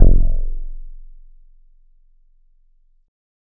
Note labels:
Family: keyboard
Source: electronic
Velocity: 100

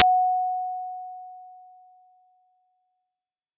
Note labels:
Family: mallet percussion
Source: acoustic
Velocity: 127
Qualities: bright

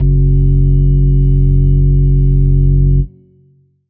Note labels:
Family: organ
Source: electronic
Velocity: 127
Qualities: dark, long release

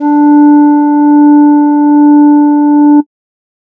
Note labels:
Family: flute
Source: synthesizer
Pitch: D4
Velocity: 127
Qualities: dark

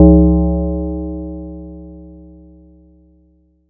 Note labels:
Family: mallet percussion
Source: acoustic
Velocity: 25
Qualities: multiphonic

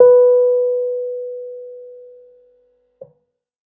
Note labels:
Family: keyboard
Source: electronic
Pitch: B4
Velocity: 50

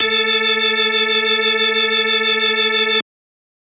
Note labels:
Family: organ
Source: electronic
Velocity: 127

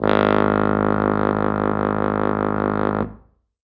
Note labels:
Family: brass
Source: acoustic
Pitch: G#1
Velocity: 127

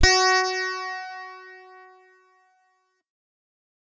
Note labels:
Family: guitar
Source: electronic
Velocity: 127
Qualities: bright

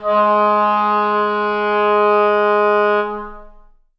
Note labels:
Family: reed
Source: acoustic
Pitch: G#3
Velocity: 25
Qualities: long release, reverb

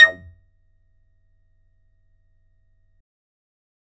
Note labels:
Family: bass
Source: synthesizer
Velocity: 50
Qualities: percussive

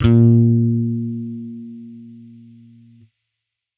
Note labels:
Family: bass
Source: electronic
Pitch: A#2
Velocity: 25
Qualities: distorted

